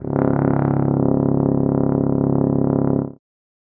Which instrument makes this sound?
acoustic brass instrument